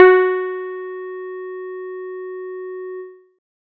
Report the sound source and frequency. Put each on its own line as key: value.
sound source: synthesizer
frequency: 370 Hz